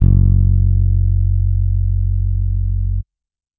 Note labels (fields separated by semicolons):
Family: bass; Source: electronic; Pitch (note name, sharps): F#1; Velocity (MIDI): 75